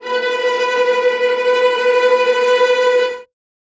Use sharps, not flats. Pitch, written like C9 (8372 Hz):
B4 (493.9 Hz)